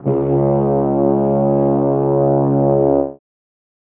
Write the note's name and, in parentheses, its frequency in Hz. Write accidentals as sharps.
C#2 (69.3 Hz)